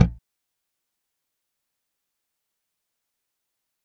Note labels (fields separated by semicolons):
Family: bass; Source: electronic; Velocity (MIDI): 100; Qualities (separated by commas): bright, fast decay, percussive